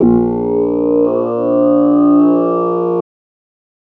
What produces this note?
synthesizer voice